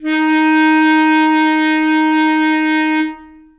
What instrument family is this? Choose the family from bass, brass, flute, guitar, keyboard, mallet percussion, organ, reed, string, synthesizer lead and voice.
reed